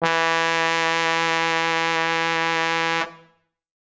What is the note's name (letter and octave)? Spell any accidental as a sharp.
E3